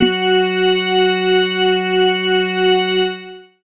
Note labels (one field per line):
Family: organ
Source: electronic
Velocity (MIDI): 100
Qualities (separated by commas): long release, reverb